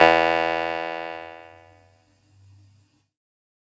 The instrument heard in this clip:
electronic keyboard